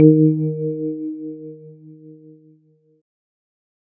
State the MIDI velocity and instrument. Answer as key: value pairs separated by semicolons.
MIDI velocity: 100; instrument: electronic keyboard